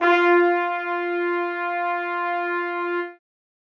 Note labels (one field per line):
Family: brass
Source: acoustic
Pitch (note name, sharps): F4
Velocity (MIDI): 100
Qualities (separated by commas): bright, reverb